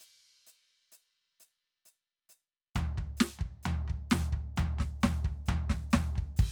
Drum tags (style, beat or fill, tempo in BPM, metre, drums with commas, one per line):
pop
beat
132 BPM
4/4
crash, hi-hat pedal, percussion, snare, floor tom, kick